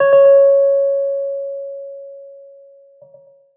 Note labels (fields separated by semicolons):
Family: keyboard; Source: electronic; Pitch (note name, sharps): C#5; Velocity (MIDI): 75; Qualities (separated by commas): tempo-synced